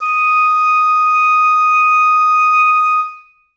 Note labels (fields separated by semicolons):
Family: reed; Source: acoustic; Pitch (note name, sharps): D#6; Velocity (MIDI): 25; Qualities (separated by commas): reverb